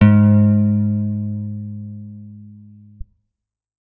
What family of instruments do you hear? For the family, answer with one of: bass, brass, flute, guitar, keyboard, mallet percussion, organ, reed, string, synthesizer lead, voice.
guitar